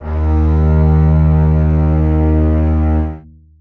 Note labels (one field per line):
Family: string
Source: acoustic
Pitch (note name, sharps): D#2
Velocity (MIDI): 75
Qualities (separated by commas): long release, reverb